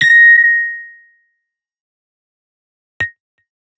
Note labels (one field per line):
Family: guitar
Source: electronic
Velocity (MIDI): 100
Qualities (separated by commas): bright, distorted, fast decay